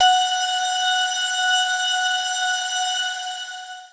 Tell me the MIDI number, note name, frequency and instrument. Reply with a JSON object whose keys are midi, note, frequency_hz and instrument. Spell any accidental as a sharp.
{"midi": 78, "note": "F#5", "frequency_hz": 740, "instrument": "electronic guitar"}